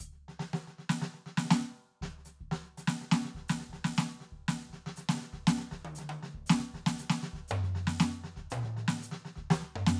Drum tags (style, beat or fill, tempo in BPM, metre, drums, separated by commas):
songo, beat, 120 BPM, 4/4, closed hi-hat, hi-hat pedal, snare, cross-stick, high tom, mid tom, floor tom, kick